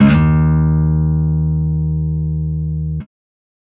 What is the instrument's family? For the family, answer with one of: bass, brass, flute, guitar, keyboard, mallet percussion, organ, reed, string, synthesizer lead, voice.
guitar